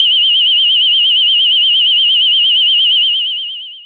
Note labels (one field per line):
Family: bass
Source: synthesizer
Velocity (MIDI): 127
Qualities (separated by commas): long release